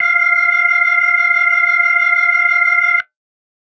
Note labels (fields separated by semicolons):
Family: organ; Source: electronic; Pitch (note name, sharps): F5; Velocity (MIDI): 75; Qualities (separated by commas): bright